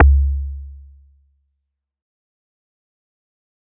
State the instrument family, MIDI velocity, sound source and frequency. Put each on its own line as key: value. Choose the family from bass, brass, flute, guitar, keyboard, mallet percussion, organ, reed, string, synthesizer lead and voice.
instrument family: mallet percussion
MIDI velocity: 100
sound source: acoustic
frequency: 69.3 Hz